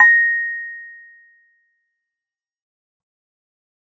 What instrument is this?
electronic keyboard